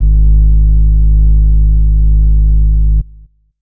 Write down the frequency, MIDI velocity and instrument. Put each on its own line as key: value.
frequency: 51.91 Hz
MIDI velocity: 25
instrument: acoustic flute